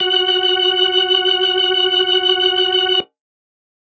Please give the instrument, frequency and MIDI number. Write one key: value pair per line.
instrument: electronic organ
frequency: 370 Hz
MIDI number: 66